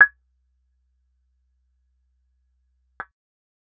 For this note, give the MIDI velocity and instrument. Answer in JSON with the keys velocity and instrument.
{"velocity": 75, "instrument": "synthesizer bass"}